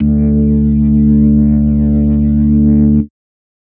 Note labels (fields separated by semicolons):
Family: organ; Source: electronic; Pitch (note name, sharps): D2; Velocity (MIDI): 127; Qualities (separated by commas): dark, distorted